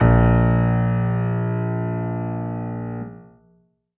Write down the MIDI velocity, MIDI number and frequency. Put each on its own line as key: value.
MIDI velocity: 50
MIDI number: 34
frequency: 58.27 Hz